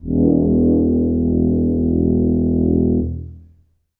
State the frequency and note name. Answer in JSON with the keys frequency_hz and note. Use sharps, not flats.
{"frequency_hz": 41.2, "note": "E1"}